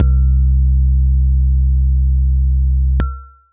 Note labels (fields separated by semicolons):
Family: keyboard; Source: electronic; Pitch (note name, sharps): C2; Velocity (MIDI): 50